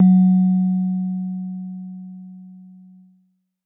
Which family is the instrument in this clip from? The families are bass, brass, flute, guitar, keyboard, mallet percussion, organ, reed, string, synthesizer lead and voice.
mallet percussion